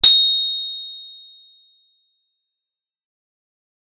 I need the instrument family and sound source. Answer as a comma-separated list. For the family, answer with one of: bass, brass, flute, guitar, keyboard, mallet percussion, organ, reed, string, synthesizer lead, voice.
guitar, acoustic